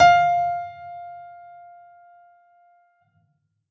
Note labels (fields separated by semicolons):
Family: keyboard; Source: acoustic; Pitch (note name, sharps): F5; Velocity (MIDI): 127; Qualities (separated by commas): reverb